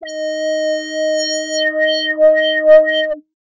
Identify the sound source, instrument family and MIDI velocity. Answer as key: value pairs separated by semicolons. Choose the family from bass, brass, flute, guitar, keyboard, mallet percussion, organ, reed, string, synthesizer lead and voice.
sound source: synthesizer; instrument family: bass; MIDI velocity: 100